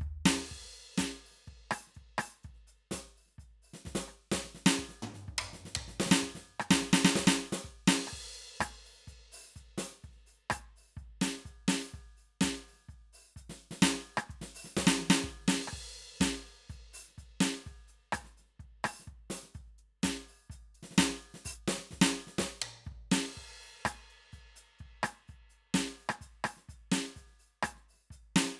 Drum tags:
reggae
beat
126 BPM
4/4
crash, closed hi-hat, open hi-hat, hi-hat pedal, percussion, snare, cross-stick, high tom, floor tom, kick

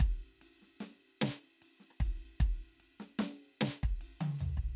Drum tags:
rock
beat
50 BPM
4/4
ride, hi-hat pedal, snare, cross-stick, high tom, floor tom, kick

